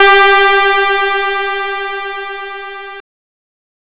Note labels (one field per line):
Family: guitar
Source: synthesizer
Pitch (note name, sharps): G4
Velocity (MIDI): 25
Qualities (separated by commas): bright, distorted